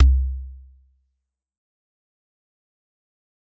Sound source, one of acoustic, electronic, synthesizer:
acoustic